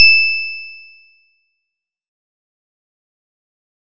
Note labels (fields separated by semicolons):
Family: guitar; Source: synthesizer; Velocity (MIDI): 100; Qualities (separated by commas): bright, fast decay